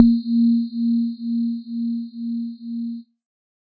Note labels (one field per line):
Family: synthesizer lead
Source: synthesizer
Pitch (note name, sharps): A#3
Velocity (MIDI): 50